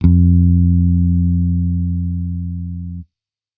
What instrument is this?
electronic bass